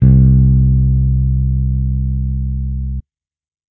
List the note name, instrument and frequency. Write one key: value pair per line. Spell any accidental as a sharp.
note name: C2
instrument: electronic bass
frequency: 65.41 Hz